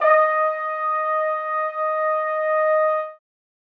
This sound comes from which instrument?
acoustic brass instrument